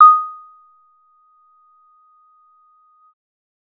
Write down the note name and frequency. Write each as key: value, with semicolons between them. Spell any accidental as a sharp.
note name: D#6; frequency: 1245 Hz